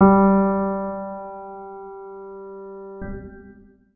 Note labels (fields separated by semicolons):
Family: organ; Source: electronic; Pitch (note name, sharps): G3; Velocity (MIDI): 25; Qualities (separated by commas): long release, reverb